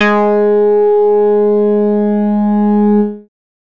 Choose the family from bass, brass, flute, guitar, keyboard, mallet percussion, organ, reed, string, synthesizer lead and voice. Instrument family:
bass